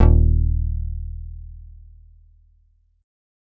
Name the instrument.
synthesizer bass